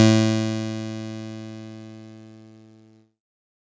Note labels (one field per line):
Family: keyboard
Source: electronic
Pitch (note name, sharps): A2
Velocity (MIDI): 100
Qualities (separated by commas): bright, distorted